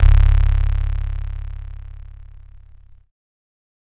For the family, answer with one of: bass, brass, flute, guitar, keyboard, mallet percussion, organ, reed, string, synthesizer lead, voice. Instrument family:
keyboard